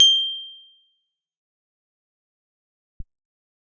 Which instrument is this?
electronic guitar